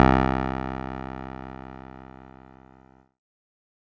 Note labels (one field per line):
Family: keyboard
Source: electronic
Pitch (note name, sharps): C2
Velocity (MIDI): 127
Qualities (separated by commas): distorted